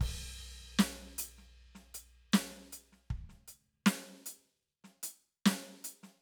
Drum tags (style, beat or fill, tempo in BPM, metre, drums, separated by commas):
country, beat, 78 BPM, 4/4, crash, closed hi-hat, open hi-hat, hi-hat pedal, snare, kick